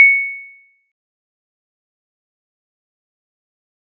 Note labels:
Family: mallet percussion; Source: acoustic; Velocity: 25; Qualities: fast decay, percussive

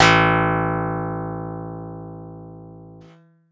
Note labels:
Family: guitar; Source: synthesizer; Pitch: A1; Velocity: 75

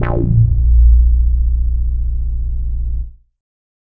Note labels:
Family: bass; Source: synthesizer; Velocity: 75; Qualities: distorted, non-linear envelope

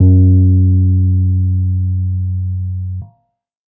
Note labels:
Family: keyboard; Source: electronic; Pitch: F#2; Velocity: 25

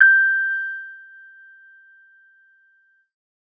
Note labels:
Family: keyboard; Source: electronic; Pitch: G6; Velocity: 100

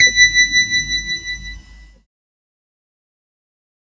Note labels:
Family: keyboard; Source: synthesizer; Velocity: 127; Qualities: fast decay

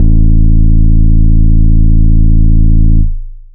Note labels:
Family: bass; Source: synthesizer; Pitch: A0; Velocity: 100; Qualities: long release

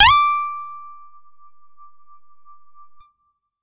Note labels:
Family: guitar; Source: electronic; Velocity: 127; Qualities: bright, distorted

